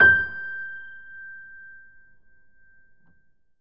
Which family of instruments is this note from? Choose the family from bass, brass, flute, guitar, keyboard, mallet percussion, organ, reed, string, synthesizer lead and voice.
keyboard